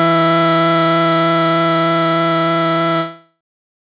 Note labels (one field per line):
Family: bass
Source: synthesizer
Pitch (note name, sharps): E3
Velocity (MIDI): 127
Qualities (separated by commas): bright, distorted, non-linear envelope